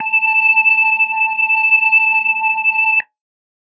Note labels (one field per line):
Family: organ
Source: electronic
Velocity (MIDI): 75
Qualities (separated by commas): distorted